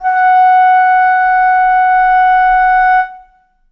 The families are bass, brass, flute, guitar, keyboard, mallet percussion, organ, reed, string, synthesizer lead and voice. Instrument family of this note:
flute